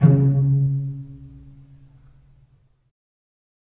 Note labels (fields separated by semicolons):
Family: string; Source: acoustic; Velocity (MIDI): 75; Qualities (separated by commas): dark, reverb